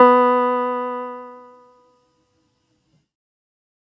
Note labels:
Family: keyboard; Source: electronic; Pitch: B3; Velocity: 50

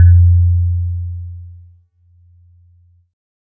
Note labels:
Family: keyboard; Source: synthesizer; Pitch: F2; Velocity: 50

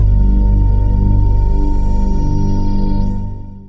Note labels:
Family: synthesizer lead; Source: synthesizer; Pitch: G0; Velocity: 50; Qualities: long release

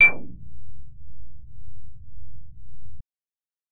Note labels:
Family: bass; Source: synthesizer; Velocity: 100; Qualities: distorted

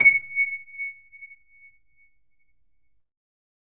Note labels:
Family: keyboard; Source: electronic; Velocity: 75; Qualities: reverb

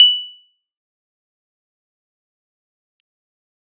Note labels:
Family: keyboard; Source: electronic; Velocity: 127; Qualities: bright, fast decay, percussive

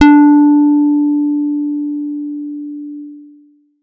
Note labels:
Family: guitar; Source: electronic; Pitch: D4; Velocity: 75; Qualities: long release

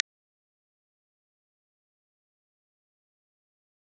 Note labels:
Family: guitar; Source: electronic; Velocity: 127; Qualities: fast decay, percussive

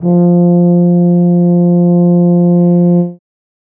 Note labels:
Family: brass; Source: acoustic; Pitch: F3; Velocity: 50; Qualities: dark

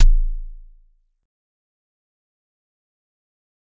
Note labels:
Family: mallet percussion; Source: acoustic; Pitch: A0; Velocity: 50; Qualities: fast decay, percussive

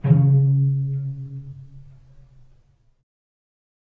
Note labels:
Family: string; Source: acoustic; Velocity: 25; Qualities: dark, reverb

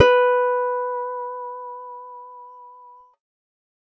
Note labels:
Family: guitar; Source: acoustic; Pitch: B4; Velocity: 25

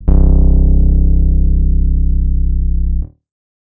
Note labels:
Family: guitar; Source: acoustic; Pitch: C1; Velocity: 25; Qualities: dark

